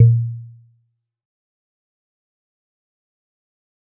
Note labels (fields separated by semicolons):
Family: mallet percussion; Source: acoustic; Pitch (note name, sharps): A#2; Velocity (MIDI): 25; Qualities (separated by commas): dark, fast decay, percussive